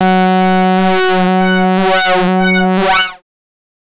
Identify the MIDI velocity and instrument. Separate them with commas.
25, synthesizer bass